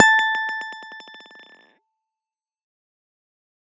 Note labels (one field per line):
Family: guitar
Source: electronic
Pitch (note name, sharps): A5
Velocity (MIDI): 127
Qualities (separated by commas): fast decay